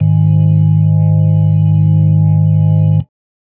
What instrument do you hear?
electronic organ